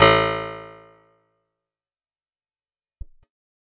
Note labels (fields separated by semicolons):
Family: guitar; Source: acoustic; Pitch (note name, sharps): A1; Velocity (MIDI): 75; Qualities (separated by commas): fast decay